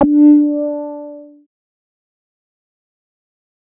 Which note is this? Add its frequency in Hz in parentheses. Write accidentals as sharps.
D4 (293.7 Hz)